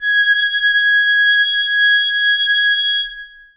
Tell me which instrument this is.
acoustic reed instrument